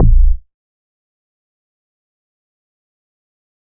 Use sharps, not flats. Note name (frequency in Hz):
A#0 (29.14 Hz)